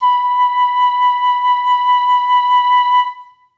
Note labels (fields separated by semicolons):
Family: flute; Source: acoustic; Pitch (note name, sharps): B5; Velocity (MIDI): 25; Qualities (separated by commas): reverb